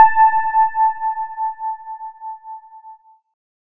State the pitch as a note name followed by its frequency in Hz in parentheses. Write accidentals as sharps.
A5 (880 Hz)